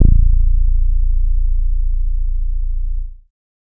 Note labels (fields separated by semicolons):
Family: bass; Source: synthesizer; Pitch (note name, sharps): A#0; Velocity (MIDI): 50; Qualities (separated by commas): dark